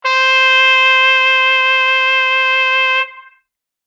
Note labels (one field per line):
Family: brass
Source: acoustic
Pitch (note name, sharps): C5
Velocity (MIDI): 100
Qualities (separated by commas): distorted